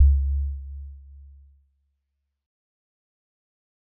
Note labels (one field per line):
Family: mallet percussion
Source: acoustic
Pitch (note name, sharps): C#2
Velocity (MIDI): 25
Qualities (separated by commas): dark, fast decay